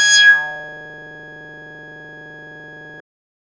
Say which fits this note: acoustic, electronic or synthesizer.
synthesizer